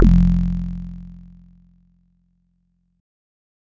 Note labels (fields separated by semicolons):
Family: bass; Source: synthesizer; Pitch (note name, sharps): F1; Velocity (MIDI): 100; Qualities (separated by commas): bright, distorted